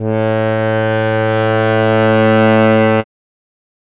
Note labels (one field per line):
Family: keyboard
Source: acoustic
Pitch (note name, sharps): A2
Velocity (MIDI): 25